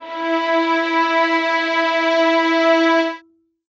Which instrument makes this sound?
acoustic string instrument